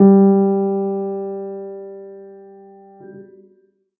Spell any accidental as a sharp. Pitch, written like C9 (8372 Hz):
G3 (196 Hz)